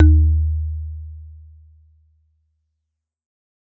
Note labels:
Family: mallet percussion; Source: acoustic; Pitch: D#2; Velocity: 50; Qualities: dark

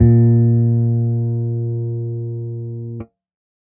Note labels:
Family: bass; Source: electronic; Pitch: A#2; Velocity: 50

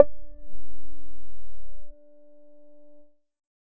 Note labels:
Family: bass; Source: synthesizer; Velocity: 25; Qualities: distorted

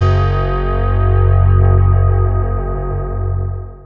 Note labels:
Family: guitar; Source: electronic; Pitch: F#1; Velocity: 25; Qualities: long release, multiphonic, non-linear envelope

